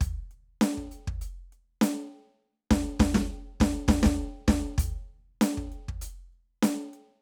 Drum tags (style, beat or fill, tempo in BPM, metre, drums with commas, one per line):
Latin funk
beat
100 BPM
4/4
closed hi-hat, snare, cross-stick, kick